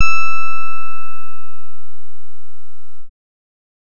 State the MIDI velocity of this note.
25